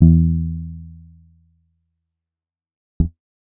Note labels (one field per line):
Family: bass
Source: synthesizer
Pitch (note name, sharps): E2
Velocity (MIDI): 25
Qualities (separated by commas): dark, fast decay